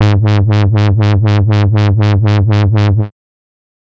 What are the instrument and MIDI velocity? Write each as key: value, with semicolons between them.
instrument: synthesizer bass; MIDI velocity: 127